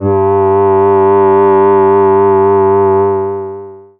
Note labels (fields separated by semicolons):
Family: voice; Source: synthesizer; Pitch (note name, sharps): G2; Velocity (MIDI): 50; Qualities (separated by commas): distorted, long release